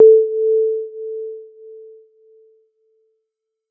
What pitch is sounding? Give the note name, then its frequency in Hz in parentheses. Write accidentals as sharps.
A4 (440 Hz)